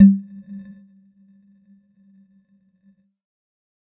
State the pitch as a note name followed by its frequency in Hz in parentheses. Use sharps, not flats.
G3 (196 Hz)